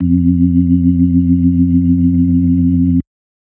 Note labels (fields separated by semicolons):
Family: organ; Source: electronic; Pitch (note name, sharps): F2; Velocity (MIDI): 75; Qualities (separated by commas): dark